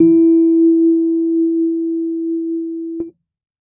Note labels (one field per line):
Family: keyboard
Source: electronic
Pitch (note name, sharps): E4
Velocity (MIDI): 50